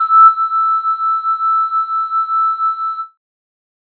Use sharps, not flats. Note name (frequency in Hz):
E6 (1319 Hz)